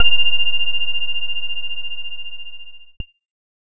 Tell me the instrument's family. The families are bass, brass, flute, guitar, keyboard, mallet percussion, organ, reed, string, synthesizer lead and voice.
keyboard